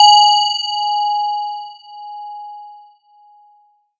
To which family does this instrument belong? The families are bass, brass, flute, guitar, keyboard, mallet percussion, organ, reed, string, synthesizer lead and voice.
mallet percussion